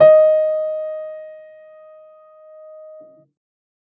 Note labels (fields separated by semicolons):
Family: keyboard; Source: acoustic; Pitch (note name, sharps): D#5; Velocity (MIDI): 75; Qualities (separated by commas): reverb